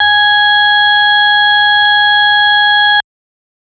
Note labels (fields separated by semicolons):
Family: organ; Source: electronic; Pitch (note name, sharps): G#5; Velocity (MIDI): 75